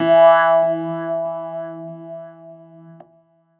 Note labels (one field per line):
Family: keyboard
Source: electronic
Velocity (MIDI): 50